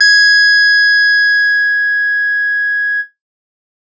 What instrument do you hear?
electronic guitar